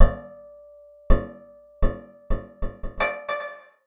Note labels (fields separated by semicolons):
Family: guitar; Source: acoustic; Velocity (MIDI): 75; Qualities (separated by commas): percussive, reverb